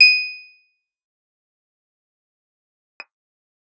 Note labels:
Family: guitar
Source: electronic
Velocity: 127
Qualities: bright, fast decay, percussive

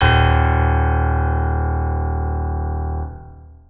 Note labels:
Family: organ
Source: electronic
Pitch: D#1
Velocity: 100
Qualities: long release, reverb

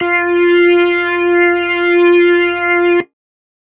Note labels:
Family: organ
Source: electronic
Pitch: F4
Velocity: 50

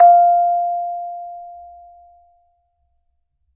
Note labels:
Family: mallet percussion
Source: acoustic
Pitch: F5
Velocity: 127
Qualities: reverb

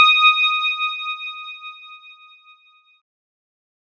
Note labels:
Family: keyboard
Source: electronic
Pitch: D#6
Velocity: 127

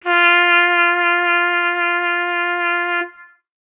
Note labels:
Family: brass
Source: acoustic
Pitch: F4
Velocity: 75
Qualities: distorted

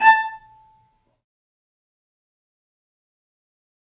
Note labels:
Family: string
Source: acoustic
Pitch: A5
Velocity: 75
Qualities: fast decay, percussive, reverb

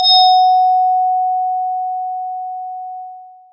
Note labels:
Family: mallet percussion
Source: electronic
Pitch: F#5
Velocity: 100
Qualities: bright, long release, multiphonic

